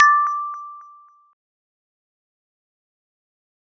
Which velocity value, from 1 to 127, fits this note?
25